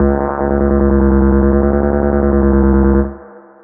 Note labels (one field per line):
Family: bass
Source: synthesizer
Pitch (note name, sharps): C#2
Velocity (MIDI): 127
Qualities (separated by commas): long release, reverb